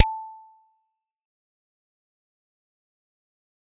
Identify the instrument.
acoustic mallet percussion instrument